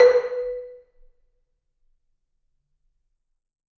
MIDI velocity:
100